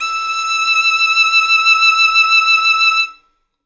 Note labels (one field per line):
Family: string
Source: acoustic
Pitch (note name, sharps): E6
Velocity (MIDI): 25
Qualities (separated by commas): bright, reverb